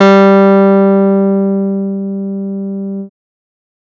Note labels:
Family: bass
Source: synthesizer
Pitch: G3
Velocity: 127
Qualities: distorted

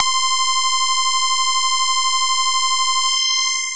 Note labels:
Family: bass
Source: synthesizer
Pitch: C6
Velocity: 127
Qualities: bright, distorted, long release

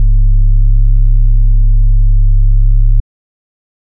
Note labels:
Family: organ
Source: electronic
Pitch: C#1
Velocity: 75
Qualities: dark

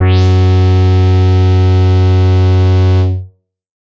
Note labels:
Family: bass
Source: synthesizer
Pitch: F#2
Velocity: 75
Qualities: distorted

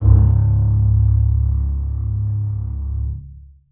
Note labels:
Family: string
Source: acoustic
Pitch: C#1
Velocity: 127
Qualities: long release, reverb

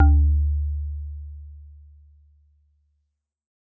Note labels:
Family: mallet percussion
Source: acoustic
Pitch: D2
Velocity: 50

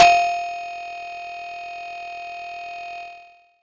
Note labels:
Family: mallet percussion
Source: acoustic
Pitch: F5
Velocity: 100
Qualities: distorted

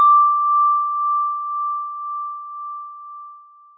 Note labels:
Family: mallet percussion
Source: acoustic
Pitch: D6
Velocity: 75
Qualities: bright, long release

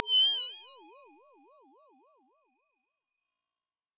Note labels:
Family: mallet percussion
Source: electronic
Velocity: 127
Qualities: bright, distorted, long release, non-linear envelope

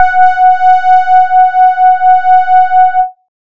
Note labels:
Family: bass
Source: synthesizer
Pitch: F#5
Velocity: 25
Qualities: distorted

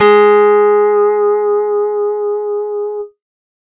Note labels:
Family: guitar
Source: acoustic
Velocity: 100

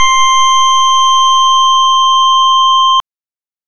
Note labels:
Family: organ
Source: electronic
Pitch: C6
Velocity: 127

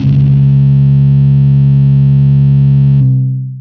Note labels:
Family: guitar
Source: electronic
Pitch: C#2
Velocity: 127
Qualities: bright, distorted, long release

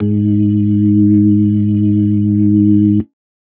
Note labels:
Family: organ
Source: electronic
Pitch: G#2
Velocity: 25

